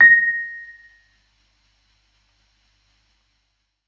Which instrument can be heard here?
electronic keyboard